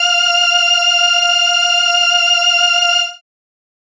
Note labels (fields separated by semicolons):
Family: keyboard; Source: synthesizer; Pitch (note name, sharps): F5; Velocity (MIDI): 50; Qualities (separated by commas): bright